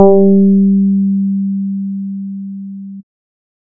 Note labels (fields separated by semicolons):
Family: bass; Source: synthesizer; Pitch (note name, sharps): G3; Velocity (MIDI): 50